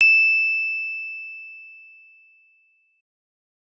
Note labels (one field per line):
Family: keyboard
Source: electronic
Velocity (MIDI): 127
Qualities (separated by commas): bright